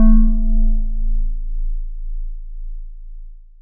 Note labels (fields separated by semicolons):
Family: mallet percussion; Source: acoustic; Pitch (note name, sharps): A0; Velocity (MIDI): 25; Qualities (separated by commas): long release